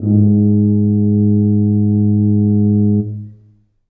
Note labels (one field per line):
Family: brass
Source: acoustic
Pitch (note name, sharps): G#2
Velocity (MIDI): 50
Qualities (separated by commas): dark, long release, reverb